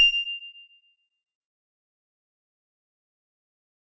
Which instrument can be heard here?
acoustic mallet percussion instrument